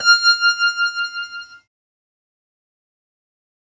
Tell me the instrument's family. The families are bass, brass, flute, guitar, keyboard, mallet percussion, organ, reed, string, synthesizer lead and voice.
keyboard